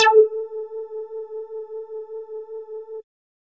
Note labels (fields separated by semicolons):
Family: bass; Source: synthesizer; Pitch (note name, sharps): A4; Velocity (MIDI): 100